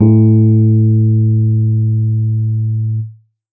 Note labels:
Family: keyboard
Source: electronic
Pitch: A2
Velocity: 50

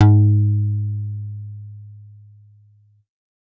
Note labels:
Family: bass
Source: synthesizer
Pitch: G#2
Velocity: 75

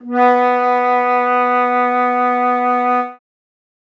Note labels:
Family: flute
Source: acoustic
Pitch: B3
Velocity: 127

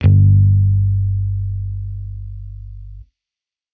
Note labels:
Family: bass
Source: electronic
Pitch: G1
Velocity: 100

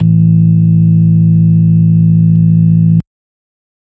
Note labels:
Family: organ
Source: electronic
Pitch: A1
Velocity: 127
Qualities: dark

